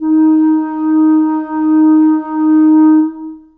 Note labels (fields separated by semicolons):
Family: reed; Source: acoustic; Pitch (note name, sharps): D#4; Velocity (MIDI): 25; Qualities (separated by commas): long release, reverb